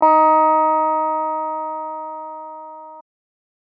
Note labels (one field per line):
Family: keyboard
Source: electronic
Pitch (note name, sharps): D#4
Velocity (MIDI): 25